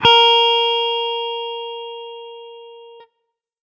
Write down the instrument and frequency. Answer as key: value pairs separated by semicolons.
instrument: electronic guitar; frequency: 466.2 Hz